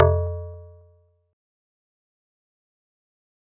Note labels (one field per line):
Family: mallet percussion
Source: acoustic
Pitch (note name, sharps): F2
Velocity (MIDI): 25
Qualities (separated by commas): fast decay, percussive